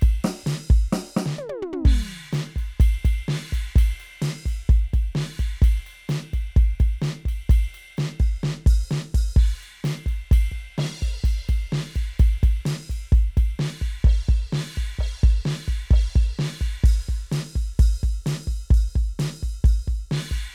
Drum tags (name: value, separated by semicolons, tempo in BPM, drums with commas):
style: rock; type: beat; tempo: 128 BPM; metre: 4/4; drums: crash, ride, open hi-hat, hi-hat pedal, snare, high tom, floor tom, kick